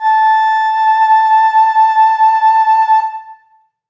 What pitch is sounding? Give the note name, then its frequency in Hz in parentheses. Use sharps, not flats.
A5 (880 Hz)